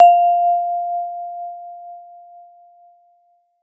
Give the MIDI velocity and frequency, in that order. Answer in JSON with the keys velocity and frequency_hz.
{"velocity": 100, "frequency_hz": 698.5}